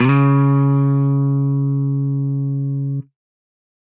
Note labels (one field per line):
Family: guitar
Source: electronic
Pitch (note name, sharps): C#3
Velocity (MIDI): 127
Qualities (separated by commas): distorted